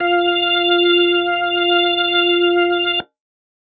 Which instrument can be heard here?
electronic organ